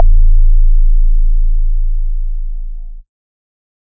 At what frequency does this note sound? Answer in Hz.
27.5 Hz